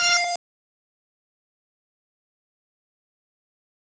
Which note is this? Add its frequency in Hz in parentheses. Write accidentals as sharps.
F5 (698.5 Hz)